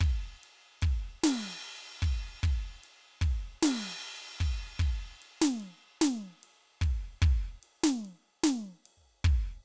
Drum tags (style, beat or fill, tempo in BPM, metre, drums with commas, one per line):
rock
beat
50 BPM
4/4
crash, ride, snare, kick